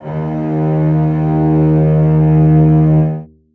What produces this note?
acoustic string instrument